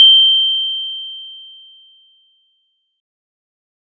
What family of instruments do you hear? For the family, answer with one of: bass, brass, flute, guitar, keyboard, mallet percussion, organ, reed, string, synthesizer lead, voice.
mallet percussion